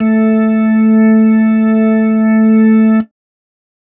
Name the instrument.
electronic organ